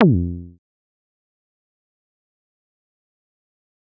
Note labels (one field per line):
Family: bass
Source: synthesizer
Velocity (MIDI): 50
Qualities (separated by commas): fast decay, percussive